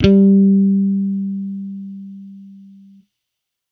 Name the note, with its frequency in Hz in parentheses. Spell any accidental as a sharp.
G3 (196 Hz)